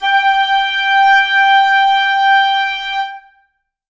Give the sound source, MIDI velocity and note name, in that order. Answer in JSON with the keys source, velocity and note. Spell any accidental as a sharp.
{"source": "acoustic", "velocity": 127, "note": "G5"}